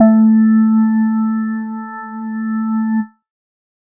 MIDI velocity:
75